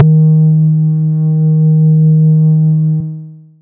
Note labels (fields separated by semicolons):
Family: bass; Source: synthesizer; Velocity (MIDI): 75; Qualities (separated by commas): long release, multiphonic